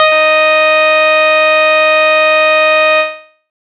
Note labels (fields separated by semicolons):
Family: bass; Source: synthesizer; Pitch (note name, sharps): D#5; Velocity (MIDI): 75; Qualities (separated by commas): bright, distorted